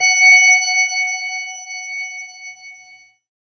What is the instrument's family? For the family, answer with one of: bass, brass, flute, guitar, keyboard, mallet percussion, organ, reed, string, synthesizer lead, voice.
keyboard